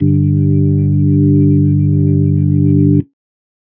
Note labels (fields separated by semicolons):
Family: organ; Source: electronic; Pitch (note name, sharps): G1; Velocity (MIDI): 127; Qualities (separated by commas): dark